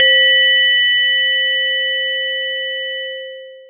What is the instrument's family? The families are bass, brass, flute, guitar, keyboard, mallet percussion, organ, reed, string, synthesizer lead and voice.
mallet percussion